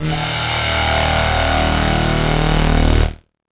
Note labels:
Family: guitar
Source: electronic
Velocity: 75

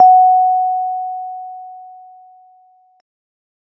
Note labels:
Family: keyboard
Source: electronic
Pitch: F#5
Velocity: 50

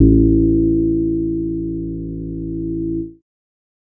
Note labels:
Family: bass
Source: synthesizer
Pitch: A1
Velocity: 50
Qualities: dark

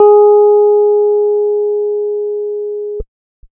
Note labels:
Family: keyboard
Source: electronic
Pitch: G#4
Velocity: 50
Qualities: dark

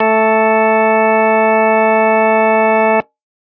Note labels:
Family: organ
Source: electronic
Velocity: 50

